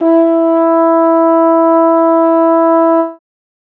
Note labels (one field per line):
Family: brass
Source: acoustic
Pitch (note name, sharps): E4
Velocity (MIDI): 25